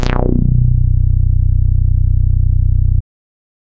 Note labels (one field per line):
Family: bass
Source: synthesizer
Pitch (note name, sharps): B0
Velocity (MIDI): 75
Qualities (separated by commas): distorted